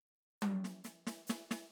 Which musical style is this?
half-time rock